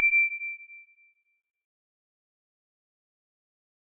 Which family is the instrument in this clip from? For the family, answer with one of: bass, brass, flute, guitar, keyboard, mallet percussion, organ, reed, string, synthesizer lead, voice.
mallet percussion